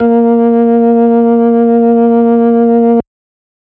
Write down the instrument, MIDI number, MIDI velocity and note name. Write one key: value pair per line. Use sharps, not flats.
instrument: electronic organ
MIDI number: 58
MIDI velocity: 25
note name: A#3